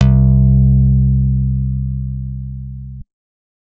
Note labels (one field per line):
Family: guitar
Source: acoustic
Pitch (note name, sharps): C2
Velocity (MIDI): 100